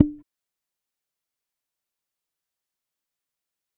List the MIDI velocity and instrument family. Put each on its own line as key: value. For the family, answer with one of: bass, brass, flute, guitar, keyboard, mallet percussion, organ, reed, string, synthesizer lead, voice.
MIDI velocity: 25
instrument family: bass